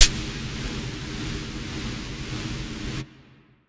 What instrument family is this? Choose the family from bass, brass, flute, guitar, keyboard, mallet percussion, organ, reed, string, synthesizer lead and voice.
flute